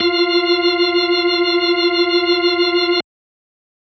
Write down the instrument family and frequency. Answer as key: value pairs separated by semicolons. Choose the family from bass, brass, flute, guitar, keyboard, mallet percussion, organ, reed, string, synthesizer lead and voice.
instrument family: organ; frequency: 349.2 Hz